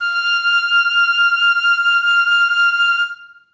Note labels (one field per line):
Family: flute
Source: acoustic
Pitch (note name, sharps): F6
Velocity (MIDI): 75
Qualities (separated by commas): reverb